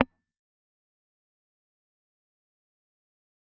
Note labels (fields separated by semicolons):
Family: guitar; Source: electronic; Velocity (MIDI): 25; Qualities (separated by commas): fast decay, percussive